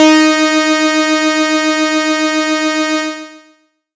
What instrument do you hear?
synthesizer bass